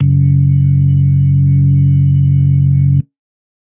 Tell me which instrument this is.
electronic organ